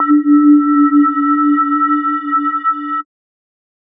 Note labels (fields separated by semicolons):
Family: mallet percussion; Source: electronic; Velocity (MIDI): 25; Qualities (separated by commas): multiphonic, non-linear envelope